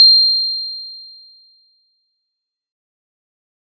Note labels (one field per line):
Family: keyboard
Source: electronic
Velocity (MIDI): 75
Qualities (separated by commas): bright, distorted, fast decay